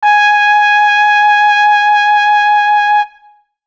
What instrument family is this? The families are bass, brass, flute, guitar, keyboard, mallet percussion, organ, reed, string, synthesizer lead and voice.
brass